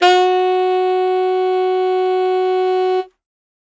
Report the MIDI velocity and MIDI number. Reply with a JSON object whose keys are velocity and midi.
{"velocity": 75, "midi": 66}